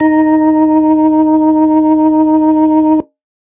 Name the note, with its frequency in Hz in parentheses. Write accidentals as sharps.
D#4 (311.1 Hz)